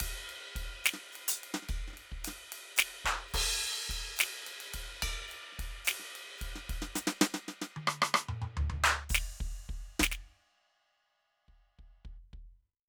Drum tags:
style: blues shuffle; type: beat; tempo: 72 BPM; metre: 4/4; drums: crash, ride, ride bell, closed hi-hat, hi-hat pedal, percussion, snare, cross-stick, high tom, mid tom, floor tom, kick

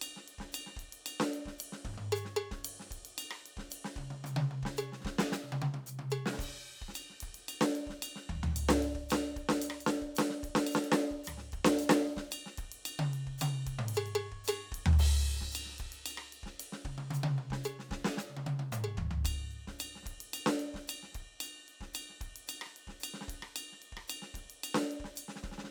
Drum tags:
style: songo; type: beat; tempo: 112 BPM; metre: 4/4; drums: crash, ride, ride bell, open hi-hat, hi-hat pedal, percussion, snare, cross-stick, high tom, mid tom, floor tom, kick

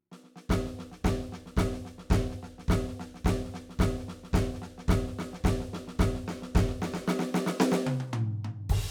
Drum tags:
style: rock; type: fill; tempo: 110 BPM; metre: 4/4; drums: crash, snare, high tom, mid tom, kick

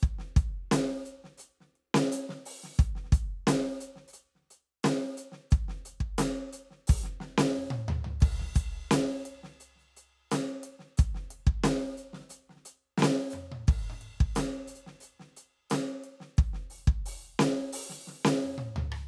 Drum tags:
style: rock; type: beat; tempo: 88 BPM; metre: 4/4; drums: crash, closed hi-hat, open hi-hat, hi-hat pedal, snare, cross-stick, high tom, mid tom, floor tom, kick

